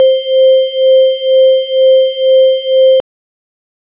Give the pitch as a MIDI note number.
72